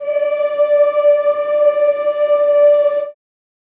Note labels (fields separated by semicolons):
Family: voice; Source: acoustic; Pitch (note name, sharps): D5; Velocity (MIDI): 127; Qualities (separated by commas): dark, reverb